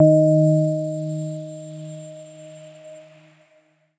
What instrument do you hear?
electronic keyboard